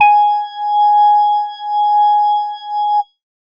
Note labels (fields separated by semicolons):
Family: organ; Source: electronic; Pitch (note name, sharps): G#5; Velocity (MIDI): 25